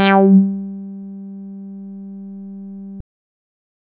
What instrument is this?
synthesizer bass